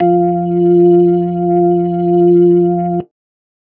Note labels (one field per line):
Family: organ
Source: electronic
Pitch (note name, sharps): F3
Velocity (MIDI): 127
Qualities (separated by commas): dark